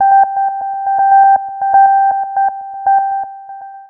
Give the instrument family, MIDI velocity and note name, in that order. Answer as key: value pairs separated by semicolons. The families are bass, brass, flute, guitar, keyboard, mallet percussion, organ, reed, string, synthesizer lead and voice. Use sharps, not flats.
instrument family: synthesizer lead; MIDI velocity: 100; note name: G5